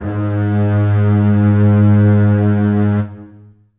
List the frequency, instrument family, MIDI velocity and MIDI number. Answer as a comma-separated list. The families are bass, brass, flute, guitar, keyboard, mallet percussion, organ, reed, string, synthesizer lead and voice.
103.8 Hz, string, 100, 44